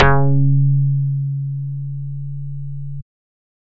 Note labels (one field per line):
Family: bass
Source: synthesizer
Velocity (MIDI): 75